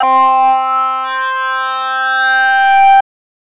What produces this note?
synthesizer voice